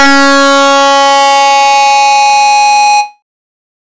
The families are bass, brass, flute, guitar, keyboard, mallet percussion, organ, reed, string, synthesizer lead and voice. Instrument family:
bass